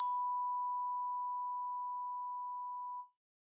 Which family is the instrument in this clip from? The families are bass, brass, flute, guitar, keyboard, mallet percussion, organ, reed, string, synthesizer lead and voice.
keyboard